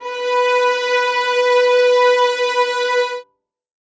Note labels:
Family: string; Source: acoustic; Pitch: B4; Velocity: 100; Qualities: reverb

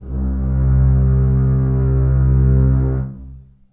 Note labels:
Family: string; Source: acoustic; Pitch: C2; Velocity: 50; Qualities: long release, reverb

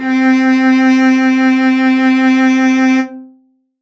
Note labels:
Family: string; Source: acoustic; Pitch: C4; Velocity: 100; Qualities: reverb

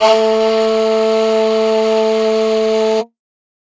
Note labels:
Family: flute; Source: acoustic; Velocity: 127

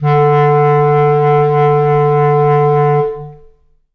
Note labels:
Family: reed; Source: acoustic; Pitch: D3; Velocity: 25; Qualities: long release, reverb

